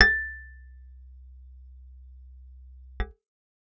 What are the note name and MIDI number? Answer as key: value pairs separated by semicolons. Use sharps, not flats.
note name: A6; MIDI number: 93